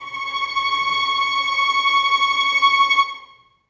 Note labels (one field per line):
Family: string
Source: acoustic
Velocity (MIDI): 50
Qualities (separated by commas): non-linear envelope, reverb